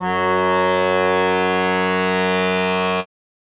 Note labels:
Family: reed; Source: acoustic; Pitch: F#2; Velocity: 75

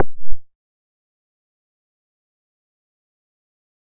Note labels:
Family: bass; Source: synthesizer; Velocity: 25; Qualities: distorted, fast decay, percussive

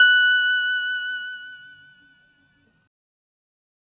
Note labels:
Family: keyboard; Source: synthesizer; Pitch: F#6; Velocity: 127; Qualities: bright

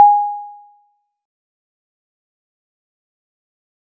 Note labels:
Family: mallet percussion; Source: acoustic; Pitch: G#5; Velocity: 25; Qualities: fast decay, percussive

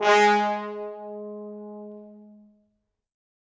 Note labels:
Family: brass; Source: acoustic; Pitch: G#3; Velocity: 50; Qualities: bright, reverb

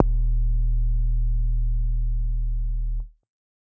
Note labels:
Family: bass; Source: synthesizer; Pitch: D#1; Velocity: 127; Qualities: dark, distorted

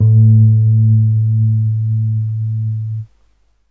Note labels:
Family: keyboard; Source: electronic; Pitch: A2; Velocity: 25; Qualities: dark

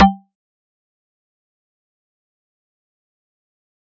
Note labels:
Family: mallet percussion; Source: acoustic; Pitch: G3; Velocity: 100; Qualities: fast decay, percussive

